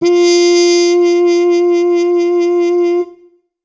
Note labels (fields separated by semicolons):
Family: brass; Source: acoustic; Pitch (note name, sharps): F4; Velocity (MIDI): 100; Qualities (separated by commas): bright